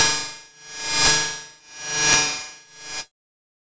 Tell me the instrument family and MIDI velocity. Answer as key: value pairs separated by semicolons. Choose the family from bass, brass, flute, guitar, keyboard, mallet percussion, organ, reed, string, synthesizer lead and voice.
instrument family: guitar; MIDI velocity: 25